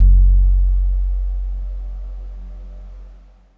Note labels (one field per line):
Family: guitar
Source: electronic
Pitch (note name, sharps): F#1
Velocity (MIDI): 75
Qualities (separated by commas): dark